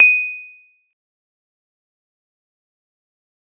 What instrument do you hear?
acoustic mallet percussion instrument